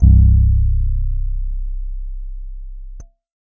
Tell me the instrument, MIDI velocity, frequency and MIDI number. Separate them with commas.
electronic keyboard, 75, 32.7 Hz, 24